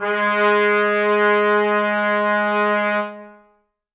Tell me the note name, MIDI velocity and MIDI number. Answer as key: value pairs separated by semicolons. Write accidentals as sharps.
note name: G#3; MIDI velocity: 75; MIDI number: 56